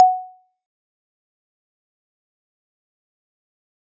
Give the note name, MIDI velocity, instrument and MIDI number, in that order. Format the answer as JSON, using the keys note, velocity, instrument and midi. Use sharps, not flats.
{"note": "F#5", "velocity": 75, "instrument": "acoustic mallet percussion instrument", "midi": 78}